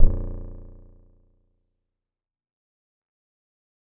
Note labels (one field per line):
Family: guitar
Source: acoustic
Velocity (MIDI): 75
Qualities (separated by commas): percussive